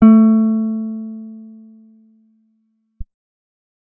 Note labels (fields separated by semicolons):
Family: guitar; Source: acoustic; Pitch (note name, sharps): A3; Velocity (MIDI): 25